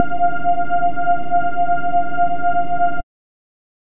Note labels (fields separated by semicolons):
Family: bass; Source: synthesizer; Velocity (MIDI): 75